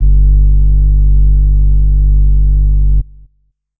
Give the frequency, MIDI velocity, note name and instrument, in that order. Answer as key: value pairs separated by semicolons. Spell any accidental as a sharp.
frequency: 49 Hz; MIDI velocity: 100; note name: G1; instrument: acoustic flute